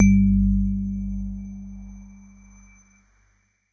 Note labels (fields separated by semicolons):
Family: keyboard; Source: electronic; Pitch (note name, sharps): G1; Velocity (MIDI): 100; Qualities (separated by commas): dark